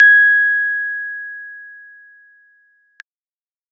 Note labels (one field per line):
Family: keyboard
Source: electronic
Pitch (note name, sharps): G#6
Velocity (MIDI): 25